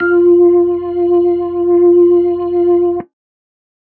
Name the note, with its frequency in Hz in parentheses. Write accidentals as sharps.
F4 (349.2 Hz)